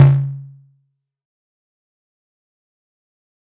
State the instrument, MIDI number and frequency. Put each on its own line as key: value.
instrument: acoustic mallet percussion instrument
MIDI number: 49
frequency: 138.6 Hz